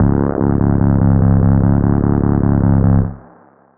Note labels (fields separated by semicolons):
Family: bass; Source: synthesizer; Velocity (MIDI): 127; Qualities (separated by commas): long release, reverb